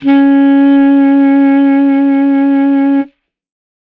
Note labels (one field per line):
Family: reed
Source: acoustic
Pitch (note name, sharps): C#4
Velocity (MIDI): 25